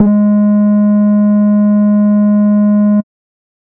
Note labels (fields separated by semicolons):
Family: bass; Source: synthesizer; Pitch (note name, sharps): G#3; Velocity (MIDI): 25; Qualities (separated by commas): dark, distorted, tempo-synced